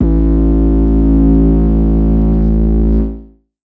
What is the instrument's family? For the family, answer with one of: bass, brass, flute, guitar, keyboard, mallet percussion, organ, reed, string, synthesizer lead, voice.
synthesizer lead